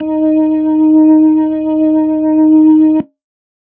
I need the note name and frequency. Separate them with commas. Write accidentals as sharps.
D#4, 311.1 Hz